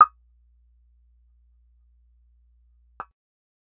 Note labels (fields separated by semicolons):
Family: bass; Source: synthesizer; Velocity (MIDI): 75; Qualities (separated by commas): percussive